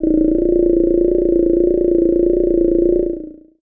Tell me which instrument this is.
synthesizer voice